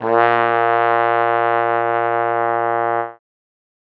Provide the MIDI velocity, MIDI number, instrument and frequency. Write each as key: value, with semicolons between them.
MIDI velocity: 100; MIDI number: 46; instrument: acoustic brass instrument; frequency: 116.5 Hz